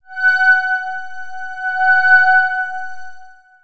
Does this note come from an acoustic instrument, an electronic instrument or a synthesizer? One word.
synthesizer